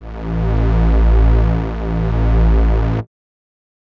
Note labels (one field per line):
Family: reed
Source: acoustic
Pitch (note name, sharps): A1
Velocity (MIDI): 25